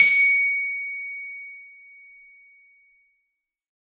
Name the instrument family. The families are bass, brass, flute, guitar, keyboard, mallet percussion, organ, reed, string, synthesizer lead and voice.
mallet percussion